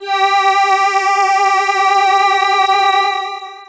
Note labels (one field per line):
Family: voice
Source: synthesizer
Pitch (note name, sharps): G4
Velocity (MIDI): 100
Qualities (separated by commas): bright, distorted, long release